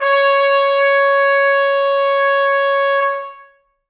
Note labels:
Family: brass; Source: acoustic; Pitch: C#5; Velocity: 100; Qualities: bright, long release, reverb

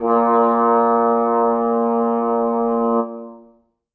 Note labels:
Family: brass; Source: acoustic; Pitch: A#2; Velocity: 25; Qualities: reverb

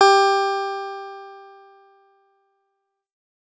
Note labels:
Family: guitar; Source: electronic; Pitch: G4; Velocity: 100

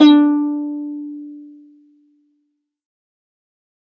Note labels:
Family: string; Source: acoustic; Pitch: D4; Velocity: 100; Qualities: fast decay, reverb

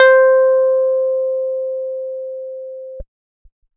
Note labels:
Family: keyboard; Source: electronic; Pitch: C5; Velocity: 127

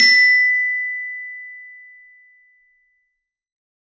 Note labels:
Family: mallet percussion; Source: acoustic; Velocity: 100; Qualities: bright, reverb

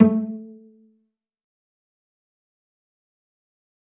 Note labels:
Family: string; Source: acoustic; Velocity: 127; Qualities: fast decay, percussive, reverb

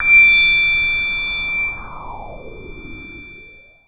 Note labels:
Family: synthesizer lead; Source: synthesizer; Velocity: 25; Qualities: long release

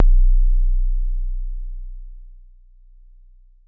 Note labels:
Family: keyboard; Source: electronic; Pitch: B0; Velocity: 50; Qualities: dark

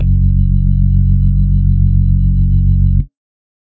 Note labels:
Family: organ; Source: electronic; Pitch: F#1; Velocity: 100; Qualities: dark, reverb

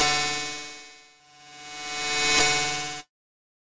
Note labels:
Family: guitar; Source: electronic; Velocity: 127; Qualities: bright, distorted

